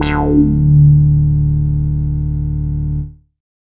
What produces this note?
synthesizer bass